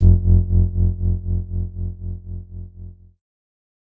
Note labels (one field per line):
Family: keyboard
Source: electronic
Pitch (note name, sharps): F1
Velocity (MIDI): 25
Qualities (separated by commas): dark